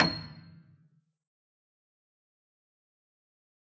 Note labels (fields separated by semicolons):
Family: keyboard; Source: acoustic; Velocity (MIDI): 100; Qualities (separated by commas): fast decay, percussive, reverb